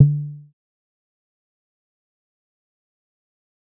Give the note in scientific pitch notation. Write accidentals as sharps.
D3